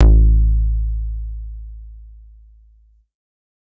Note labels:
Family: bass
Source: synthesizer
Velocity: 75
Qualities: distorted

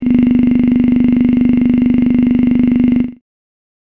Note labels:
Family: voice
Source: synthesizer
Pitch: G0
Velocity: 50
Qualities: bright

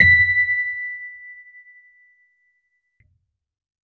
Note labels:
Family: keyboard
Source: electronic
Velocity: 127

